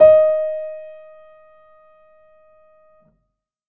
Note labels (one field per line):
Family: keyboard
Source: acoustic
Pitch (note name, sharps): D#5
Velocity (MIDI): 50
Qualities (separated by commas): reverb